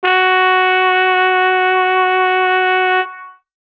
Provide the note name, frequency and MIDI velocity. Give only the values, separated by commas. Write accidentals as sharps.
F#4, 370 Hz, 100